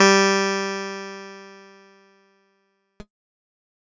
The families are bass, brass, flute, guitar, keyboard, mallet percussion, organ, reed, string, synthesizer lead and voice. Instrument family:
keyboard